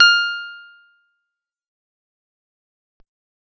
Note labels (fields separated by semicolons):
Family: guitar; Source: acoustic; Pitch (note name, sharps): F6; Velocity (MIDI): 50; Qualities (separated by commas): fast decay, percussive